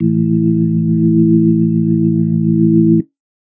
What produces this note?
electronic organ